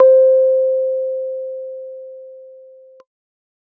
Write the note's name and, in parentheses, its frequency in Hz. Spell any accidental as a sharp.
C5 (523.3 Hz)